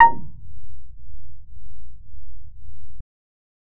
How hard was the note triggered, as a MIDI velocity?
75